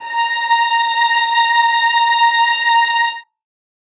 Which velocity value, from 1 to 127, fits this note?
75